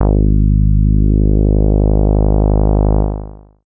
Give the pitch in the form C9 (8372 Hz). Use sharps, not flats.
G#1 (51.91 Hz)